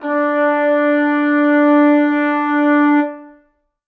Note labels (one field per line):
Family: brass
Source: acoustic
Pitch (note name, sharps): D4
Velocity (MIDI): 75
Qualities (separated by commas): reverb